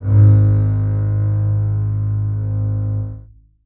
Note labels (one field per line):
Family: string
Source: acoustic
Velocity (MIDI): 127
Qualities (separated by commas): reverb